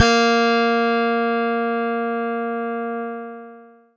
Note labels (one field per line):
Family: keyboard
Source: electronic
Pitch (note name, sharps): A#3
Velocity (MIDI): 127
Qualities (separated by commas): bright, long release